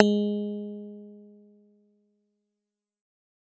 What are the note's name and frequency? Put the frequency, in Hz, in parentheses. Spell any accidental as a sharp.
G#3 (207.7 Hz)